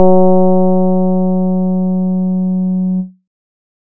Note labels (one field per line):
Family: keyboard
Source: electronic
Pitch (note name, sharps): F#3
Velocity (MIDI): 127